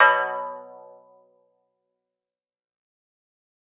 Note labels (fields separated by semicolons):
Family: guitar; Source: acoustic; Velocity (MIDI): 50; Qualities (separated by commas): fast decay